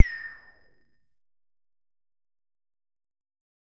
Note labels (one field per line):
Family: bass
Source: synthesizer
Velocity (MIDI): 75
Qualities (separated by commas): distorted, percussive